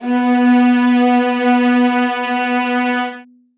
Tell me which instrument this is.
acoustic string instrument